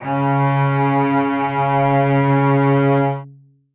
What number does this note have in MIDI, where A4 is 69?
49